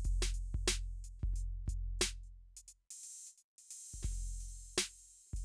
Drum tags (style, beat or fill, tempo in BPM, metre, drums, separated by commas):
rock, beat, 87 BPM, 4/4, crash, closed hi-hat, open hi-hat, hi-hat pedal, snare, kick